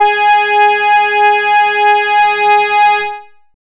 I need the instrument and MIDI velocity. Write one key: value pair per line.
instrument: synthesizer bass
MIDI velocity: 127